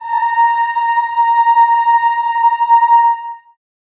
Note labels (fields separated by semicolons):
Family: voice; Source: acoustic; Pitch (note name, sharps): A#5; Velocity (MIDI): 75; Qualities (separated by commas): reverb